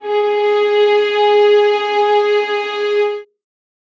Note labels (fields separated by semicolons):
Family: string; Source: acoustic; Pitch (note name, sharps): G#4; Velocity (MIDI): 25; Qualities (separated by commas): reverb